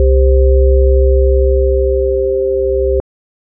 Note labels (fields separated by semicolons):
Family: organ; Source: electronic; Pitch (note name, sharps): C2; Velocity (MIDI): 75